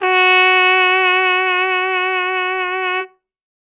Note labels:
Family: brass; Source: acoustic; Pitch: F#4; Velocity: 75

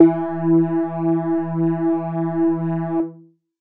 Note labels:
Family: keyboard; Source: electronic; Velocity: 100; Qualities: distorted

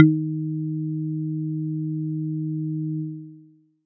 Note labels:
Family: mallet percussion; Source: acoustic; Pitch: D#3; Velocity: 50

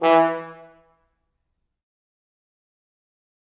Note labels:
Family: brass; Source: acoustic; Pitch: E3; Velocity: 100; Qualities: fast decay, percussive, reverb

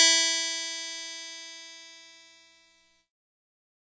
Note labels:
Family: keyboard; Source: electronic; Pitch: E4; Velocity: 50; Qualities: bright, distorted

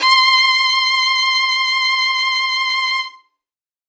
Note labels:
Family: string; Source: acoustic; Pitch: C6; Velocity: 127; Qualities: bright, reverb

